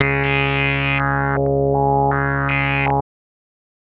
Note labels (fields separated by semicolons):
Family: bass; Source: synthesizer; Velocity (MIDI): 100; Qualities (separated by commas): tempo-synced